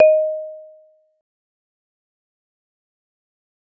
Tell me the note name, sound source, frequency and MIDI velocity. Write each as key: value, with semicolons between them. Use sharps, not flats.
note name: D#5; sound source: acoustic; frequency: 622.3 Hz; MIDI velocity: 50